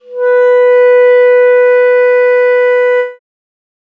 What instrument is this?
acoustic reed instrument